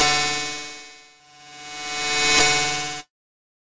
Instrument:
electronic guitar